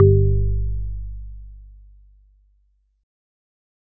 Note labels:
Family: organ; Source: electronic; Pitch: G1; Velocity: 50

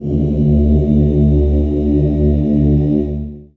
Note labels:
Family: voice; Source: acoustic; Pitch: D2; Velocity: 100; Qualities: dark, long release, reverb

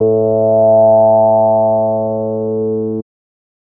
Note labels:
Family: bass; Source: synthesizer; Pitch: A2; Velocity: 127; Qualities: distorted

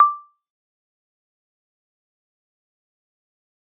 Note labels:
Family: mallet percussion; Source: acoustic; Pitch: D6; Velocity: 100; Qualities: fast decay, percussive

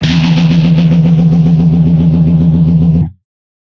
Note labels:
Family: guitar; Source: electronic; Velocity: 100; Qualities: bright, distorted

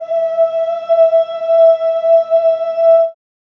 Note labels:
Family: voice; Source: acoustic; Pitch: E5; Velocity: 127; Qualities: dark, reverb

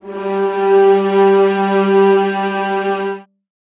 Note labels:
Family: string; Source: acoustic; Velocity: 75; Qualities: reverb

